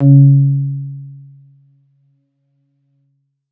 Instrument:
electronic keyboard